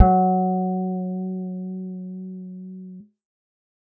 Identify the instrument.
synthesizer bass